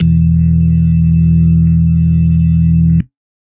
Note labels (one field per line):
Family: organ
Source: electronic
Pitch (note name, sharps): E1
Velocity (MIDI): 75